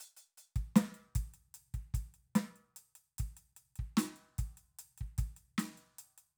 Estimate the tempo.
75 BPM